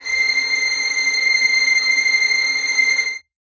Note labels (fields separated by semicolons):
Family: string; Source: acoustic; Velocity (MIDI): 50; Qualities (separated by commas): non-linear envelope, reverb